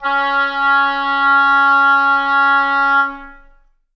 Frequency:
277.2 Hz